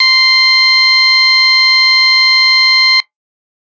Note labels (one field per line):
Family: organ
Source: electronic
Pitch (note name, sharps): C6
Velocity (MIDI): 127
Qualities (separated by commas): bright, distorted